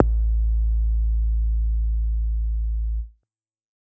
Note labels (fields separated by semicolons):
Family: bass; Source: synthesizer; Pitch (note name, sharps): A1; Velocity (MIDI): 127; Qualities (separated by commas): distorted